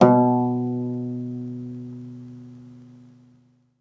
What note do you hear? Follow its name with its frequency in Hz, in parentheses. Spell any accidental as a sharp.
B2 (123.5 Hz)